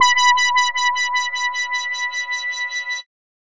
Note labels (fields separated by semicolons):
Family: bass; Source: synthesizer; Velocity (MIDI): 127; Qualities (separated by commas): bright, distorted